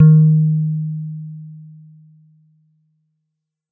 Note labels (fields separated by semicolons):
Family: guitar; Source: synthesizer; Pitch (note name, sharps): D#3; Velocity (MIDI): 50; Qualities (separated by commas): dark